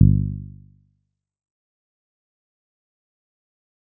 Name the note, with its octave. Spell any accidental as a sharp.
G1